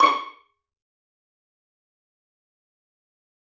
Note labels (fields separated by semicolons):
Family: string; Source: acoustic; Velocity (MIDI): 100; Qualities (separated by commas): fast decay, percussive, reverb